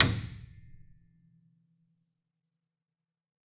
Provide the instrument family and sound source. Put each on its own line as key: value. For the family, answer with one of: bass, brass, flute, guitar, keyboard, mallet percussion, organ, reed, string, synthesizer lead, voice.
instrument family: keyboard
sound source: acoustic